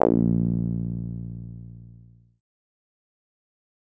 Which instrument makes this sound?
synthesizer lead